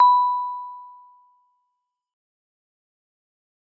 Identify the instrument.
acoustic mallet percussion instrument